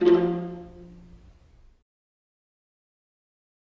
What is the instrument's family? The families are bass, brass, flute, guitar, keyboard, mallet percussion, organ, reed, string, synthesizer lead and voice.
string